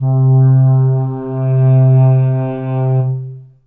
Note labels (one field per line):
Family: reed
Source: acoustic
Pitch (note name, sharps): C3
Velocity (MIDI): 25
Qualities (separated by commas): dark, long release, reverb